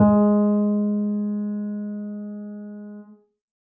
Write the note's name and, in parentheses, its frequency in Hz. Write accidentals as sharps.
G#3 (207.7 Hz)